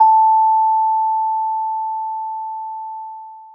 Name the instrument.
acoustic mallet percussion instrument